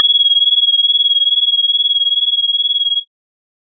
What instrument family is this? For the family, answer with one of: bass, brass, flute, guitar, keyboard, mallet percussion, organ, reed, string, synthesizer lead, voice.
organ